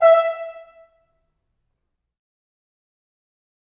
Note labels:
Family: brass; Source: acoustic; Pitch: E5; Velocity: 100; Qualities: fast decay, percussive, reverb

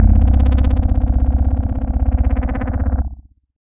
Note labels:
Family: keyboard; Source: electronic; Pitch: C0; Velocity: 75; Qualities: distorted, multiphonic

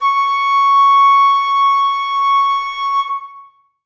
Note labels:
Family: flute; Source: acoustic; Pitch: C#6; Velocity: 127; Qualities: long release, reverb

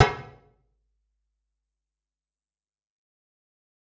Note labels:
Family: guitar; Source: electronic; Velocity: 100; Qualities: fast decay, percussive, reverb

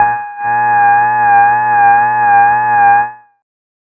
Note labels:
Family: bass; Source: synthesizer; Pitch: G#5; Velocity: 25; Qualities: distorted, tempo-synced

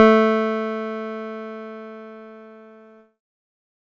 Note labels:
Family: keyboard; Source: electronic; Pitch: A3; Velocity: 25; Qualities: distorted

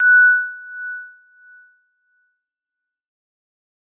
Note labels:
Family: mallet percussion; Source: acoustic; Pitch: F#6; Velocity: 100; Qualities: fast decay, non-linear envelope

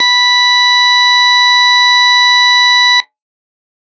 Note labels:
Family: organ; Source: electronic; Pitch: B5; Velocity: 127

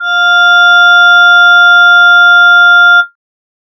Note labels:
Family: voice; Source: synthesizer; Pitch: F5; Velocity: 100

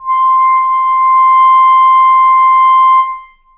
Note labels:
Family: reed; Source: acoustic; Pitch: C6; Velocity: 50; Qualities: long release, reverb

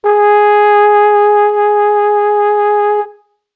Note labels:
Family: brass; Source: acoustic; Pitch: G#4; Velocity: 25

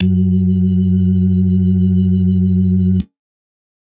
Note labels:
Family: organ; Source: electronic; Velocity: 50; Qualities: dark

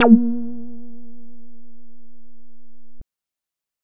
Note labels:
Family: bass; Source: synthesizer; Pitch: A#3; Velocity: 25; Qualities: distorted

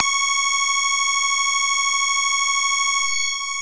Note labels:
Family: bass; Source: synthesizer; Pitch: C#6; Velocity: 127; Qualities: bright, distorted, long release

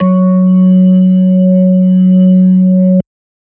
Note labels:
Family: organ; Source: electronic; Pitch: F#3; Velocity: 127

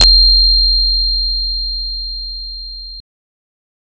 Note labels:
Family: guitar; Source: synthesizer; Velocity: 50; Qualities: bright, distorted

